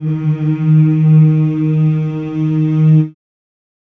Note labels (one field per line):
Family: voice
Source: acoustic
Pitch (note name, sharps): D#3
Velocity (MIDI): 100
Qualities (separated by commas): dark, reverb